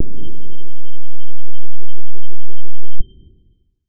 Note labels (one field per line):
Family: guitar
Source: electronic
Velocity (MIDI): 100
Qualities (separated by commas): dark, distorted